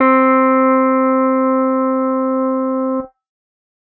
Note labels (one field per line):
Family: guitar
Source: electronic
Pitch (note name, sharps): C4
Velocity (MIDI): 75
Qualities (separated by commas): reverb